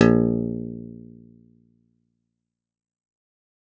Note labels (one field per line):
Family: guitar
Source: acoustic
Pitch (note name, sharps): A#1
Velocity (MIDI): 100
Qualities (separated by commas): fast decay, reverb